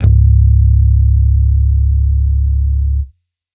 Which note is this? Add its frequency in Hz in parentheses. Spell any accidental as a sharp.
C#1 (34.65 Hz)